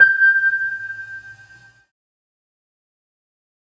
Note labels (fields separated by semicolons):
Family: keyboard; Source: electronic; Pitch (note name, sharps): G6; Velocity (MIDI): 50; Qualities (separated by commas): fast decay